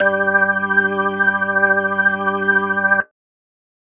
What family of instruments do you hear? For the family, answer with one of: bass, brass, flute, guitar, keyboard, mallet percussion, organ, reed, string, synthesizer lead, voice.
organ